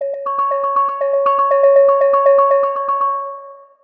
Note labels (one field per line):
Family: mallet percussion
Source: synthesizer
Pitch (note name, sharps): C#5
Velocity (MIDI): 50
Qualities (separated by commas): long release, multiphonic, percussive, tempo-synced